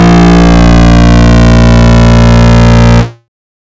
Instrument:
synthesizer bass